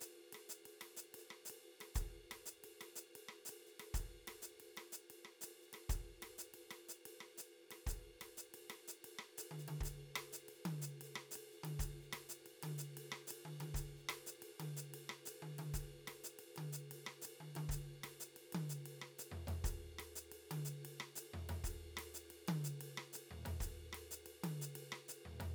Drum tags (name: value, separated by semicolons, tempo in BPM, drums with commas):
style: Afro-Cuban bembé; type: beat; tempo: 122 BPM; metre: 4/4; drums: ride, hi-hat pedal, cross-stick, high tom, floor tom, kick